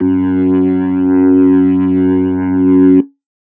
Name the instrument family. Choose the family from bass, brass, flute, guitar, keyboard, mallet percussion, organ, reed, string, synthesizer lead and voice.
organ